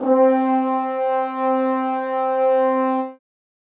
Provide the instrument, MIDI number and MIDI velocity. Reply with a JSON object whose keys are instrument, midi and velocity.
{"instrument": "acoustic brass instrument", "midi": 60, "velocity": 75}